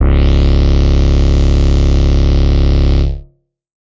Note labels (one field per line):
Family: bass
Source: synthesizer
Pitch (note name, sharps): C#1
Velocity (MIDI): 50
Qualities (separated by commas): distorted